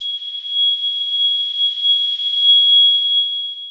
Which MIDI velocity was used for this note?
100